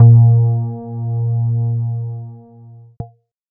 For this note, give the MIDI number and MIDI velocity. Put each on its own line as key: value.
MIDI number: 46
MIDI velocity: 25